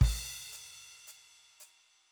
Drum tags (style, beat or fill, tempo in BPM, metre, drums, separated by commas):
rock, beat, 112 BPM, 4/4, crash, hi-hat pedal, kick